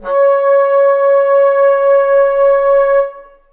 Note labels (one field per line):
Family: reed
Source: acoustic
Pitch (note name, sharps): C#5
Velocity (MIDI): 50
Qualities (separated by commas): reverb